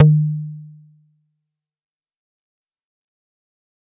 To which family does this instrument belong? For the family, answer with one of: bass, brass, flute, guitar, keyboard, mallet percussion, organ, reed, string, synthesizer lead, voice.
bass